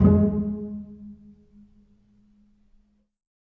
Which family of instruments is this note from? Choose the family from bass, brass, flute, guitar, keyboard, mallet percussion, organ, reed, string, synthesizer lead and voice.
string